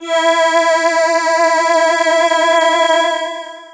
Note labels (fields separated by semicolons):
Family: voice; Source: synthesizer; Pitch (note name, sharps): E4; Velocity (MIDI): 100; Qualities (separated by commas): bright, distorted, long release